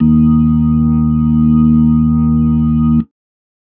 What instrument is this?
electronic organ